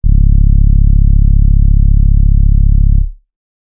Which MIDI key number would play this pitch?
25